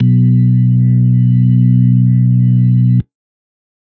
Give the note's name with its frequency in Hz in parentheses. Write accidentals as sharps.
B1 (61.74 Hz)